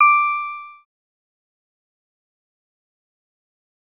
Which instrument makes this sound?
synthesizer lead